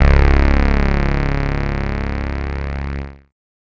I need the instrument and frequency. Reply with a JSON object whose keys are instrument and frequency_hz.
{"instrument": "synthesizer bass", "frequency_hz": 34.65}